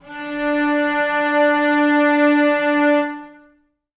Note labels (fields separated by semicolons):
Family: string; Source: acoustic; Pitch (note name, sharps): D4; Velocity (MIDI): 25; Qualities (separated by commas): reverb